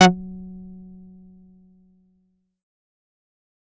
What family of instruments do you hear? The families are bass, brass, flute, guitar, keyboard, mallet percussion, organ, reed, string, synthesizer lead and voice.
bass